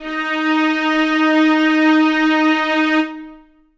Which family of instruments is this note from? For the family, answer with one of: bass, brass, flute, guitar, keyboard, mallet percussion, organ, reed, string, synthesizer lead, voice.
string